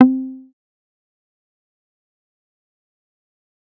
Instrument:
synthesizer bass